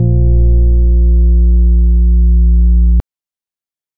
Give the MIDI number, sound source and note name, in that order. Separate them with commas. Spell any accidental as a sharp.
34, electronic, A#1